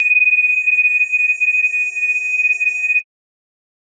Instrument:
electronic mallet percussion instrument